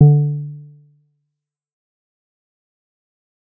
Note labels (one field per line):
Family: bass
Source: synthesizer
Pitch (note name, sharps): D3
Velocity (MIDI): 50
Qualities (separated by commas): dark, fast decay, percussive